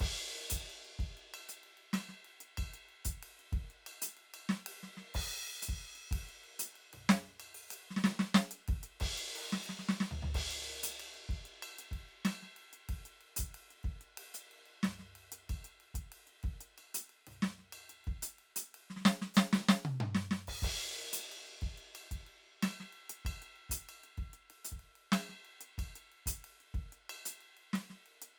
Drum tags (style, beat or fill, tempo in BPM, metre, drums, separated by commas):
rock, beat, 93 BPM, 4/4, crash, ride, ride bell, closed hi-hat, open hi-hat, hi-hat pedal, snare, cross-stick, high tom, mid tom, floor tom, kick